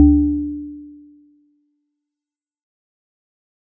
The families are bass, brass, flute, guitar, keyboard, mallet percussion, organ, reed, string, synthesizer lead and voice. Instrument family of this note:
mallet percussion